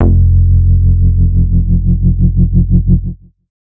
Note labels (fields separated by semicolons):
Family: bass; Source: synthesizer; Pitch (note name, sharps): F1; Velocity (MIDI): 50; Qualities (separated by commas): distorted